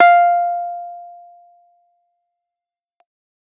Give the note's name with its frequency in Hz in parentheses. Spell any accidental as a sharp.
F5 (698.5 Hz)